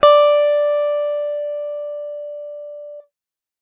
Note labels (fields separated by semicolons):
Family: guitar; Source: electronic; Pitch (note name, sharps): D5; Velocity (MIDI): 127